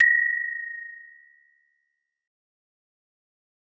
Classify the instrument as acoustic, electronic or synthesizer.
acoustic